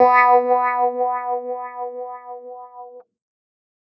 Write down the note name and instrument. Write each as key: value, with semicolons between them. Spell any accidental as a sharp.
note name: B3; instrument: electronic keyboard